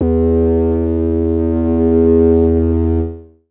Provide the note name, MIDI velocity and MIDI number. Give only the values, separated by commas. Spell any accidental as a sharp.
E2, 127, 40